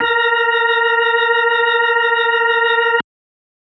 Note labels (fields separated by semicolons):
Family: organ; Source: electronic; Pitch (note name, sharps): A#4; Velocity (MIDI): 127